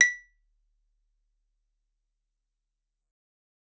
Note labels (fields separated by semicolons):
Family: guitar; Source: acoustic; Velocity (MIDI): 127; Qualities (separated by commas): fast decay, percussive